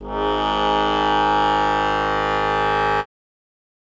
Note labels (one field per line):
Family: reed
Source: acoustic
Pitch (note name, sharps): G#1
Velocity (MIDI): 100